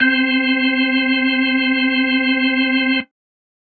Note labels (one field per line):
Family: organ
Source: electronic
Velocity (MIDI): 100